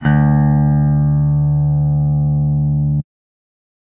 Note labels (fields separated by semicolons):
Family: guitar; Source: electronic; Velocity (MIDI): 50; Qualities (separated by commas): distorted